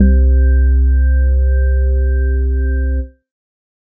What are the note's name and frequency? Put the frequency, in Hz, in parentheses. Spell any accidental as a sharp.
C2 (65.41 Hz)